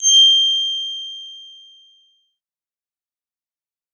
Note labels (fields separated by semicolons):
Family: synthesizer lead; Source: synthesizer; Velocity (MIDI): 127; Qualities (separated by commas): bright, distorted, fast decay